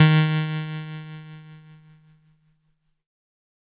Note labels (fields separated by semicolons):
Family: keyboard; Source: electronic; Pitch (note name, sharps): D#3; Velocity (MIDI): 127; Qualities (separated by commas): bright, distorted